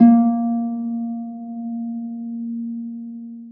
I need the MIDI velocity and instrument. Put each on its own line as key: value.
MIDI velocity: 75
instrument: acoustic string instrument